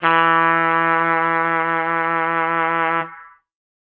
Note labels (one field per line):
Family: brass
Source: acoustic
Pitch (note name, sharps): E3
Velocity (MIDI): 50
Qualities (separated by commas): distorted